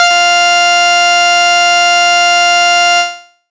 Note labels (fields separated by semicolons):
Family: bass; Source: synthesizer; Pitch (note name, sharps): F5; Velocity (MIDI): 25; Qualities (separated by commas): bright, distorted